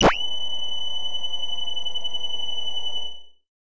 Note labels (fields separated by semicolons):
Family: bass; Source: synthesizer; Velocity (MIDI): 50; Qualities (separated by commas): distorted